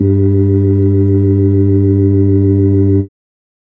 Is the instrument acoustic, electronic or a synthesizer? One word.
electronic